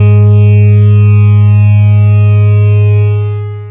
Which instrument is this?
synthesizer bass